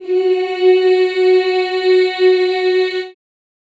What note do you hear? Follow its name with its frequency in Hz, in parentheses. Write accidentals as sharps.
F#4 (370 Hz)